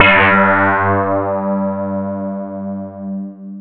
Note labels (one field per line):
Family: mallet percussion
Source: electronic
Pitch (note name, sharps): G2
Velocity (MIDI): 25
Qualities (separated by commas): distorted, long release, non-linear envelope